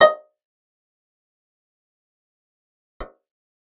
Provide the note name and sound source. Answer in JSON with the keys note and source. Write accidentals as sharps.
{"note": "D#5", "source": "acoustic"}